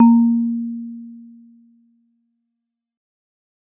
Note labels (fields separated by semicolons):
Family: mallet percussion; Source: acoustic; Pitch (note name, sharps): A#3; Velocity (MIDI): 100; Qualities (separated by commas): dark, fast decay, reverb